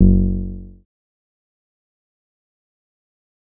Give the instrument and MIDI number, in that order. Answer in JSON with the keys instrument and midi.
{"instrument": "synthesizer lead", "midi": 30}